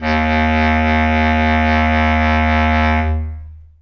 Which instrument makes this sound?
acoustic reed instrument